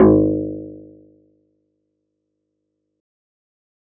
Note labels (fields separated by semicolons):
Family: guitar; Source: synthesizer; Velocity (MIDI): 75